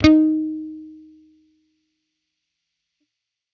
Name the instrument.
electronic bass